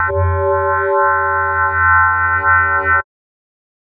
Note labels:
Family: mallet percussion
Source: synthesizer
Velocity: 100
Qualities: multiphonic, non-linear envelope

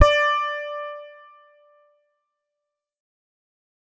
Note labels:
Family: guitar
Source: electronic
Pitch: D5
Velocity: 50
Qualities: distorted, fast decay

